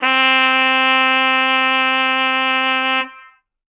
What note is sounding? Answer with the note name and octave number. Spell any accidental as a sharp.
C4